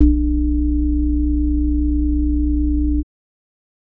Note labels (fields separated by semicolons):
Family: organ; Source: electronic; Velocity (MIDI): 25; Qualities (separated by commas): multiphonic